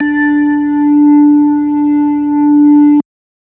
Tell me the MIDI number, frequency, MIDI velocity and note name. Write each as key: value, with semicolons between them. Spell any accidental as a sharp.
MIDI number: 62; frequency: 293.7 Hz; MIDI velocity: 25; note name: D4